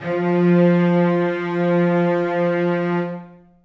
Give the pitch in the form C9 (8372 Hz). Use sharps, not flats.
F3 (174.6 Hz)